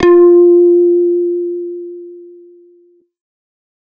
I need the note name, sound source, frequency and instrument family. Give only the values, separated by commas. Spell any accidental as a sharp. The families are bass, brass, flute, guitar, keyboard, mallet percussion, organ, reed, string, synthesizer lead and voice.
F4, synthesizer, 349.2 Hz, bass